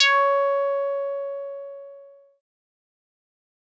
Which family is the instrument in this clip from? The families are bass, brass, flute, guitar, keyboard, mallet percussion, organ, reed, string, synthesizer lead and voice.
synthesizer lead